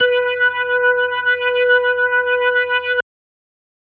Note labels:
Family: organ; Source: electronic; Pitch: B4; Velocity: 50; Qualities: distorted

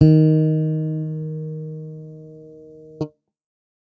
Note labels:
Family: bass; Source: electronic; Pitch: D#3; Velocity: 25

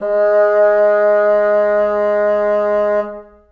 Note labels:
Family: reed; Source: acoustic; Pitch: G#3; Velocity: 75; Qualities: reverb

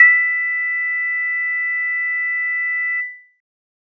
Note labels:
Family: keyboard; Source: electronic; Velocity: 100

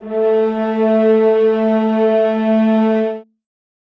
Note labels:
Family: string; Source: acoustic; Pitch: A3; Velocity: 25; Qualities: reverb

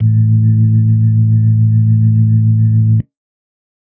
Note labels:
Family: organ; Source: electronic; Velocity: 75; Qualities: dark

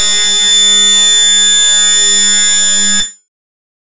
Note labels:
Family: bass; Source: synthesizer; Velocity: 100; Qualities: bright, distorted

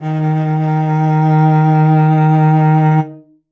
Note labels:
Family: string; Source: acoustic; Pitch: D#3; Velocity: 50; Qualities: reverb

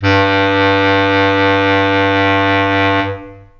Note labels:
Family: reed; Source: acoustic; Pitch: G2; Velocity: 100; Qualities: long release, reverb

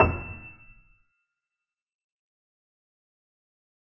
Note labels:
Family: keyboard; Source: acoustic; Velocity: 25; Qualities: fast decay, percussive

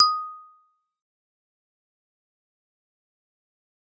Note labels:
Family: mallet percussion; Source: acoustic; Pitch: D#6; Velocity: 50; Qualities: fast decay, percussive

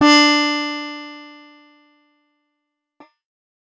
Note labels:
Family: guitar; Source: acoustic; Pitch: D4; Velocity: 100; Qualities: bright, distorted

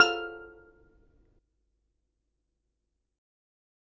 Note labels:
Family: mallet percussion; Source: acoustic; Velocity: 75; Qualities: percussive, reverb

